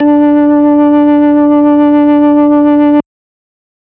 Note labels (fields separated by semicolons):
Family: organ; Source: electronic; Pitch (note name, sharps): D4; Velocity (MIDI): 127; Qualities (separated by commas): distorted